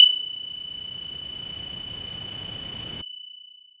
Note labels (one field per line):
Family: voice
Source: synthesizer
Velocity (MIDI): 100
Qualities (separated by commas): distorted, long release